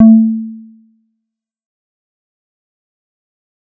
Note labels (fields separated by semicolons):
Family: bass; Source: synthesizer; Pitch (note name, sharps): A3; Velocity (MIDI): 127; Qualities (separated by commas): dark, fast decay, percussive